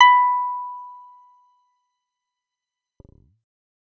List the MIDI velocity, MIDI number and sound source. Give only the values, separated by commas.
75, 83, synthesizer